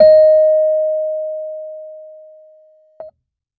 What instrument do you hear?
electronic keyboard